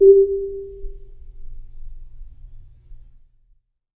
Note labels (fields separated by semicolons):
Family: mallet percussion; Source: acoustic; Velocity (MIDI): 25; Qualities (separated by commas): dark, reverb